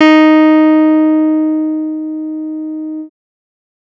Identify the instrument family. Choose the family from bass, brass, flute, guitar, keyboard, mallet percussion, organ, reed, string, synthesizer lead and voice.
bass